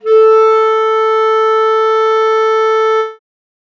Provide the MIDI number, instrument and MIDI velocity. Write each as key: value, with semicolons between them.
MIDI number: 69; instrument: acoustic reed instrument; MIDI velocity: 127